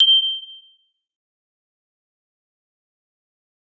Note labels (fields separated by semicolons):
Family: mallet percussion; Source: acoustic; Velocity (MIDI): 127; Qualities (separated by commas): bright, fast decay, percussive